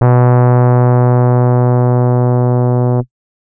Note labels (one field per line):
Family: keyboard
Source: electronic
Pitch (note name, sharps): B2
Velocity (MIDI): 127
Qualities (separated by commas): dark